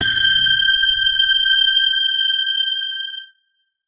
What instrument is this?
electronic guitar